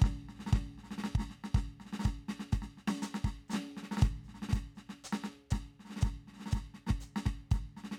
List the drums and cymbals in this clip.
open hi-hat, hi-hat pedal, snare and kick